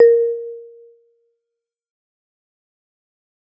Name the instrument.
acoustic mallet percussion instrument